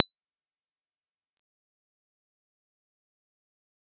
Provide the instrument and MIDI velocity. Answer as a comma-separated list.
synthesizer guitar, 25